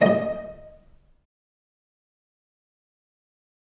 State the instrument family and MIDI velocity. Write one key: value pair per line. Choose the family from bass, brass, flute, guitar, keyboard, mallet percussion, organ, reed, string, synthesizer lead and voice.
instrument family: string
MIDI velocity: 75